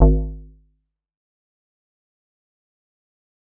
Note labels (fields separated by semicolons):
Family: bass; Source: synthesizer; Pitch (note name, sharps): G#1; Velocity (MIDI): 100; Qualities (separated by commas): dark, fast decay, percussive